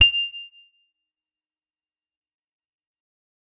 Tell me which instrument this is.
electronic guitar